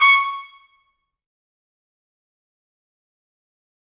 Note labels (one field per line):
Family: brass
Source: acoustic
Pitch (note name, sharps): C#6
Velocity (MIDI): 127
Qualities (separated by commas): bright, fast decay, percussive, reverb